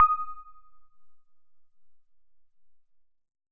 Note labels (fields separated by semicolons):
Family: synthesizer lead; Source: synthesizer; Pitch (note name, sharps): D#6; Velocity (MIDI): 25